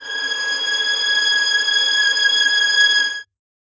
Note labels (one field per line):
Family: string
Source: acoustic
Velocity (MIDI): 25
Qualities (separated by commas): reverb